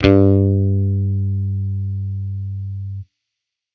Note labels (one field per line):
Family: bass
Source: electronic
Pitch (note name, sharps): G2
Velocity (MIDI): 127